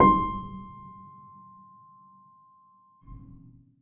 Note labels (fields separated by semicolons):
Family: keyboard; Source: acoustic; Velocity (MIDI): 50; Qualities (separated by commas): dark, percussive, reverb